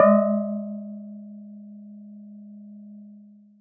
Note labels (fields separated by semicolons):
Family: mallet percussion; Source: acoustic; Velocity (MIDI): 75